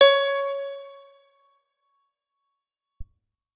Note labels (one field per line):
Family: guitar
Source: electronic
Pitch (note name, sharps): C#5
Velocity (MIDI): 127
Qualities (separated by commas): bright, reverb